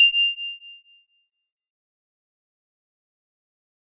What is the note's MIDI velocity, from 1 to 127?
127